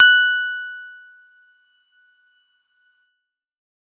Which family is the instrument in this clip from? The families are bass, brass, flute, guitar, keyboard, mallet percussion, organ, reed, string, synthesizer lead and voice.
keyboard